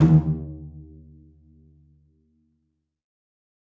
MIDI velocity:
127